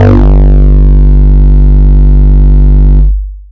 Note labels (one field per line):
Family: bass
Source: synthesizer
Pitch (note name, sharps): G1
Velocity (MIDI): 127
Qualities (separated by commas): bright, distorted, long release